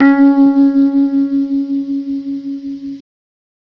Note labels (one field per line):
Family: guitar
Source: electronic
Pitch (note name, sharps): C#4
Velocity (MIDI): 127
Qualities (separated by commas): reverb